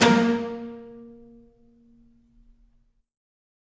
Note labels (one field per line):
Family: string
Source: acoustic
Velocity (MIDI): 127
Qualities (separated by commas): bright, reverb